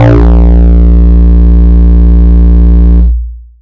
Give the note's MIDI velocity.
127